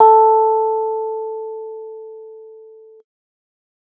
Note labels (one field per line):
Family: keyboard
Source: electronic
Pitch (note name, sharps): A4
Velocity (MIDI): 75